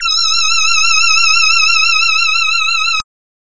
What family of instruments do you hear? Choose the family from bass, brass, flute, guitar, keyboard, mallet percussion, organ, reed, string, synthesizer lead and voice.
voice